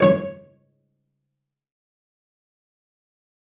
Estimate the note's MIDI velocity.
127